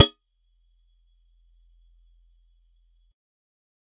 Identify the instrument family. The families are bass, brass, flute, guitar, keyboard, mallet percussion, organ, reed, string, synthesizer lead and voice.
guitar